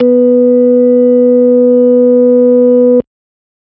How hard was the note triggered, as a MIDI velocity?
75